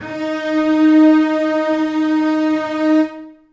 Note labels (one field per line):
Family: string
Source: acoustic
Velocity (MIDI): 100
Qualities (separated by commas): reverb